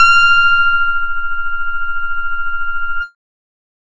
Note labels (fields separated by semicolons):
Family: bass; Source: synthesizer; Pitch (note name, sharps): F6; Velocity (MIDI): 50; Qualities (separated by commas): distorted, multiphonic, tempo-synced